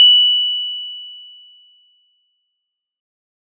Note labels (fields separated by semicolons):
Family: mallet percussion; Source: acoustic; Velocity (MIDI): 100; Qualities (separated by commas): bright